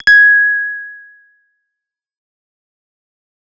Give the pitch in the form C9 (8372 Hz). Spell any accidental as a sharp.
G#6 (1661 Hz)